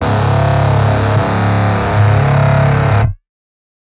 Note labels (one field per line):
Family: guitar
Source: electronic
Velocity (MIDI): 100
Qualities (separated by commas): bright, distorted